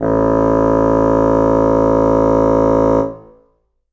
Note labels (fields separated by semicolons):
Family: reed; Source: acoustic; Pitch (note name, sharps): A1; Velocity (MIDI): 100; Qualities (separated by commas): reverb